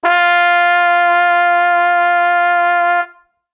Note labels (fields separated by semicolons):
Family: brass; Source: acoustic; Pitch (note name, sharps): F4; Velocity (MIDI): 100